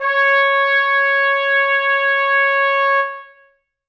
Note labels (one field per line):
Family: brass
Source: acoustic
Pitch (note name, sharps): C#5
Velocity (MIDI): 100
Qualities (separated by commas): reverb